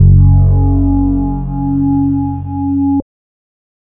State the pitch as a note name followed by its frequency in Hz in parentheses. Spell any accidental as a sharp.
F#1 (46.25 Hz)